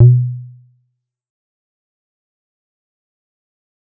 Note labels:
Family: bass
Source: synthesizer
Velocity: 100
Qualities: fast decay, percussive

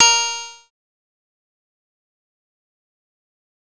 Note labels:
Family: bass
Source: synthesizer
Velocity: 127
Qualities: bright, distorted, fast decay, percussive

